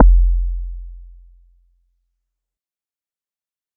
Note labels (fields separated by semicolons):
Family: mallet percussion; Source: acoustic; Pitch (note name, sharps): F1; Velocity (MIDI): 75; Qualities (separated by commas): fast decay